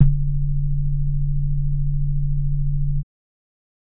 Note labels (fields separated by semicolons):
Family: organ; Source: electronic; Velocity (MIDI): 25; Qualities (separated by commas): multiphonic